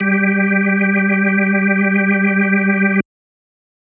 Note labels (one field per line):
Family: organ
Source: electronic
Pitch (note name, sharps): G3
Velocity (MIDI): 50